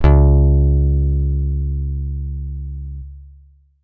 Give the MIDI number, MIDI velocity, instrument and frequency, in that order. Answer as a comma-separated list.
37, 75, electronic guitar, 69.3 Hz